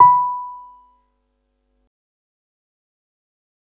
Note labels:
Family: keyboard; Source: electronic; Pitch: B5; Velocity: 25; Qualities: fast decay, percussive

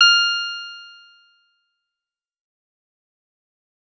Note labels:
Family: guitar; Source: electronic; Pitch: F6; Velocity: 127; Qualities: bright, fast decay

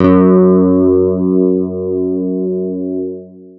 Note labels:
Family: guitar; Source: electronic; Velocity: 50; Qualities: long release

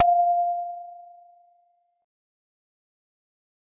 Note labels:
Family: mallet percussion; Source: acoustic; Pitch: F5; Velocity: 50; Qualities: fast decay

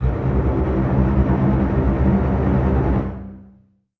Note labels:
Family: string; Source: acoustic; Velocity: 75; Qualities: long release, non-linear envelope, reverb

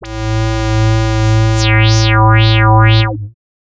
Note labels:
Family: bass; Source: synthesizer; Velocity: 127; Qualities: bright, distorted, non-linear envelope

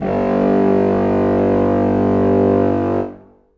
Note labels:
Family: reed; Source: acoustic; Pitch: G1; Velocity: 75; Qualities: reverb

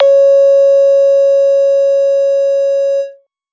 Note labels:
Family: bass; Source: synthesizer; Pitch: C#5; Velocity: 25; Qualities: distorted

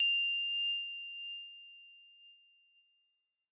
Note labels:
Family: keyboard; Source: electronic; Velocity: 75; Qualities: bright

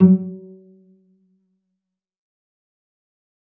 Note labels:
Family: string; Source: acoustic; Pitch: F#3; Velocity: 75; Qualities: dark, fast decay, percussive, reverb

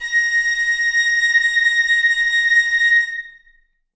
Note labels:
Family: flute; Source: acoustic; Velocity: 75; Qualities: reverb

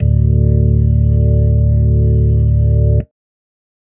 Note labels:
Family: organ; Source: electronic; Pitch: D1; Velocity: 25; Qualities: dark

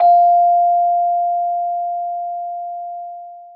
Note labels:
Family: mallet percussion; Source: acoustic; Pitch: F5; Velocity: 75; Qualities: long release, reverb

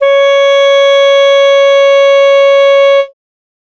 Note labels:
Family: reed; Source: acoustic; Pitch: C#5; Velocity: 100

